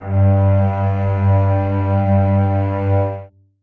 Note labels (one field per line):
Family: string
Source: acoustic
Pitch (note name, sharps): G2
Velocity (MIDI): 75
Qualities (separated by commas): reverb